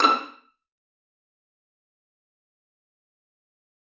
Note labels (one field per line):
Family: string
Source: acoustic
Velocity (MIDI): 100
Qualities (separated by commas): fast decay, percussive, reverb